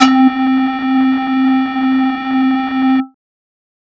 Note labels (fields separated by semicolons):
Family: flute; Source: synthesizer; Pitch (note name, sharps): C4; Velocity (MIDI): 127; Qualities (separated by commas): distorted